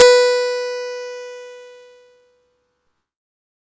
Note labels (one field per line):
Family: keyboard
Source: electronic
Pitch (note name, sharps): B4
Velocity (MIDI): 127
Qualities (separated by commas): bright, distorted